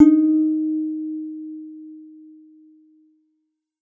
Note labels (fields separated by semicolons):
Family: guitar; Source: electronic; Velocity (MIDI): 75; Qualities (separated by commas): dark, reverb